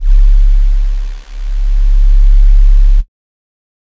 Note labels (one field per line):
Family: flute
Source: synthesizer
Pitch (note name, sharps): C#1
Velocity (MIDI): 25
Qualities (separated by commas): dark